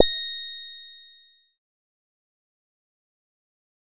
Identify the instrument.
synthesizer bass